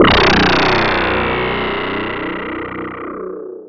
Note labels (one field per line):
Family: mallet percussion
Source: electronic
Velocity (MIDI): 75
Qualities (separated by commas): bright, distorted, long release, non-linear envelope